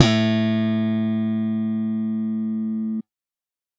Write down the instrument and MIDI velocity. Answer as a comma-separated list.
electronic bass, 127